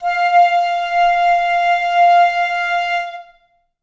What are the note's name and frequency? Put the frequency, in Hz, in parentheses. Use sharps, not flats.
F5 (698.5 Hz)